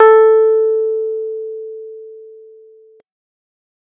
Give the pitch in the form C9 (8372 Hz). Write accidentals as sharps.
A4 (440 Hz)